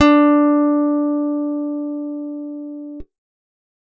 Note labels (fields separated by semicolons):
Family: guitar; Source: acoustic; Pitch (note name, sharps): D4; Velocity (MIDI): 25